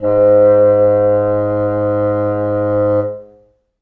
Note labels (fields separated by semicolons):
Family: reed; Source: acoustic; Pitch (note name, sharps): G#2; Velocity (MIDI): 25; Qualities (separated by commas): reverb